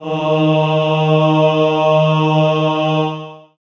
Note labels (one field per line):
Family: voice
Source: acoustic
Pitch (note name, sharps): D#3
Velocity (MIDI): 100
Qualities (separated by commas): long release, reverb